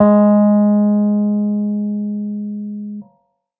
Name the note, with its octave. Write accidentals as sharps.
G#3